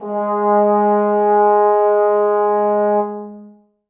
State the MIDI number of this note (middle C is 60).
56